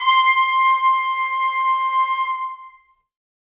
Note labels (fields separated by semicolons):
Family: brass; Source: acoustic; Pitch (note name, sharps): C6; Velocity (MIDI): 25; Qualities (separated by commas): bright, reverb